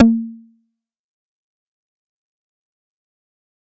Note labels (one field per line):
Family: bass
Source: synthesizer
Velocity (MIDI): 127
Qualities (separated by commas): distorted, fast decay, percussive